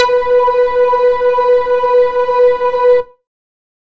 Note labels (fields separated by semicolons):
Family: bass; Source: synthesizer; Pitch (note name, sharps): B4; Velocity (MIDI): 75